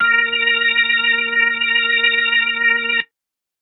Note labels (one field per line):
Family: organ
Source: electronic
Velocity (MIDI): 75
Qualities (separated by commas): bright